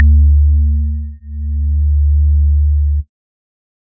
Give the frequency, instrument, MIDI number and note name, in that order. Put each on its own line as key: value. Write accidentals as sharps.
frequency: 73.42 Hz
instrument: electronic organ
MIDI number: 38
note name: D2